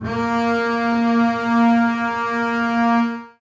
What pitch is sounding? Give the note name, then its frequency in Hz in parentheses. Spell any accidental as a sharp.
A#3 (233.1 Hz)